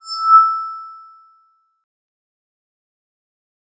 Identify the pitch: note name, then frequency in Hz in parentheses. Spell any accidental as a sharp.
E6 (1319 Hz)